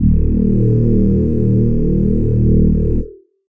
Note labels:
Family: voice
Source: synthesizer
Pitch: D#1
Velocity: 100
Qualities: multiphonic

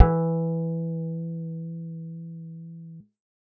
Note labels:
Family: bass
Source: synthesizer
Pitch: E3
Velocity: 127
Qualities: dark, reverb

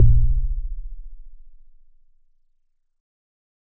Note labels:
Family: organ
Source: electronic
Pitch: A#-1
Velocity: 50

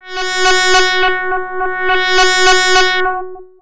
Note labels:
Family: bass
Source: synthesizer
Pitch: F#4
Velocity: 100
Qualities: bright, distorted, long release, tempo-synced

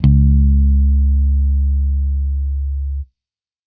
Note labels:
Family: bass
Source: electronic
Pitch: C#2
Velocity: 75

